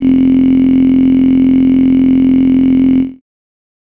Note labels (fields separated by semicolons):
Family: voice; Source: synthesizer; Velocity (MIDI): 100; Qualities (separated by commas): bright